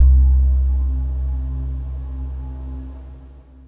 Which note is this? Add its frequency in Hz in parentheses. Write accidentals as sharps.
C2 (65.41 Hz)